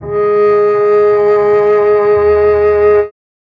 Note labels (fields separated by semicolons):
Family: string; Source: acoustic; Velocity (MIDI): 75; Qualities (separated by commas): reverb